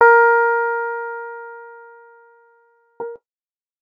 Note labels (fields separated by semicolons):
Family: guitar; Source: electronic; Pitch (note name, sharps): A#4; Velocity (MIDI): 25